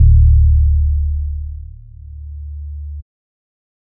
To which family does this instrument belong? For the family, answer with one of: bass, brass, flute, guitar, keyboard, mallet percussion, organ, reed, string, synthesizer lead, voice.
bass